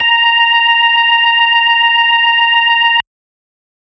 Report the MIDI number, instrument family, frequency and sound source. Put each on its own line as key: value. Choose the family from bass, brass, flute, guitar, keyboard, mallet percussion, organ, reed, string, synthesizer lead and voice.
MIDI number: 82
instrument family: organ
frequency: 932.3 Hz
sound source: electronic